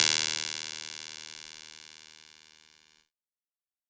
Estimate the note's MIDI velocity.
50